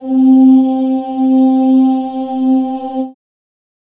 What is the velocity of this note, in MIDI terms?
100